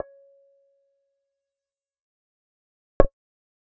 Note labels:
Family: bass; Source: synthesizer; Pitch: C#5; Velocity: 100; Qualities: dark, percussive, reverb

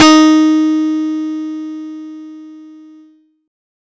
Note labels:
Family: guitar; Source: acoustic; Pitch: D#4; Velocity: 127; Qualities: bright

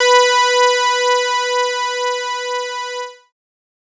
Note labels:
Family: bass; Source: synthesizer; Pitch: B4; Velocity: 127; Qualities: bright, distorted

